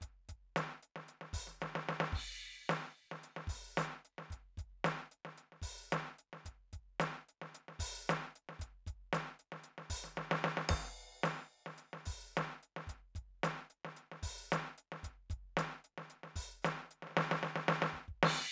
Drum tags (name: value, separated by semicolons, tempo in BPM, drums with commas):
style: funk; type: beat; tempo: 112 BPM; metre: 4/4; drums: crash, ride, closed hi-hat, open hi-hat, hi-hat pedal, snare, kick